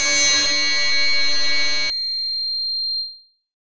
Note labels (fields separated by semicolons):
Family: bass; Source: synthesizer; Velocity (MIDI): 127; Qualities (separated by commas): bright, distorted